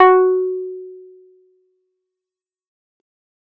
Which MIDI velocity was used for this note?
75